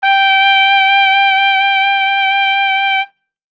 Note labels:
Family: brass; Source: acoustic; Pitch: G5; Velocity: 127

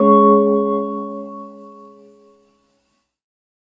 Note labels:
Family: keyboard; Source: synthesizer; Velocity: 25

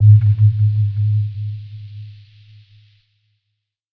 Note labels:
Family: synthesizer lead; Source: synthesizer; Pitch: G#2; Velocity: 127; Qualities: dark, non-linear envelope, reverb

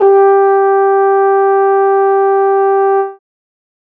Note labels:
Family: brass; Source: acoustic; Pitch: G4; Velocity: 50

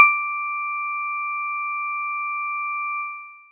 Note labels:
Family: mallet percussion; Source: acoustic; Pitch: D6; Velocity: 100

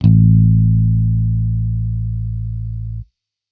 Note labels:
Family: bass; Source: electronic; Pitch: A1; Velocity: 25

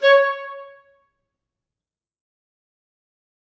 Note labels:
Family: reed; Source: acoustic; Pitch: C#5; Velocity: 100; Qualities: fast decay, percussive, reverb

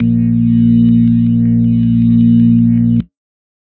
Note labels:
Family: organ; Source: electronic; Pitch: A#1; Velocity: 75

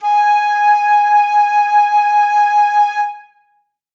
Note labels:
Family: flute; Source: acoustic; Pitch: G#5; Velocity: 127; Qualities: reverb

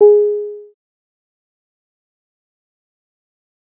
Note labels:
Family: bass; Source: synthesizer; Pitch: G#4; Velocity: 25; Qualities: fast decay, percussive

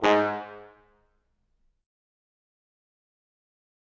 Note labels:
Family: brass; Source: acoustic; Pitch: G#2; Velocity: 100; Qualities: fast decay, percussive, reverb

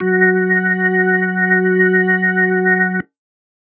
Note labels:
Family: organ; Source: electronic; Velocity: 75

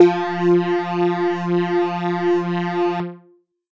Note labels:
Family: keyboard; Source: electronic; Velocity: 127; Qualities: distorted

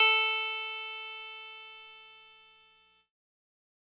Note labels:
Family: keyboard; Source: electronic; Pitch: A4; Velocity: 127; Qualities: bright, distorted

